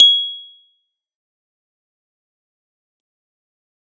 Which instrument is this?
electronic keyboard